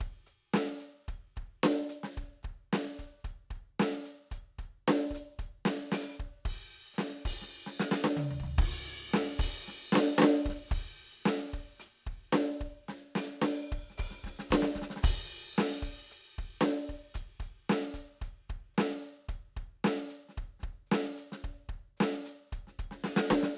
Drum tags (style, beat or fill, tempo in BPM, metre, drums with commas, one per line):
rock
beat
112 BPM
4/4
crash, ride, closed hi-hat, open hi-hat, hi-hat pedal, snare, high tom, floor tom, kick